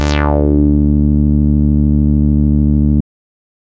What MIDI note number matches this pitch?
38